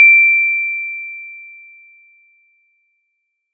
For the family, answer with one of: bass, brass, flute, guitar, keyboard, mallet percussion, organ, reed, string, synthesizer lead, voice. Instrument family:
mallet percussion